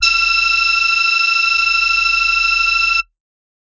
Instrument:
synthesizer voice